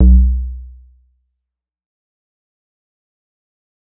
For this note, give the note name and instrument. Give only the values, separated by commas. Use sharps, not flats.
B1, synthesizer bass